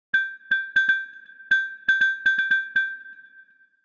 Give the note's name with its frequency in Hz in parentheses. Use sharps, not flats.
G6 (1568 Hz)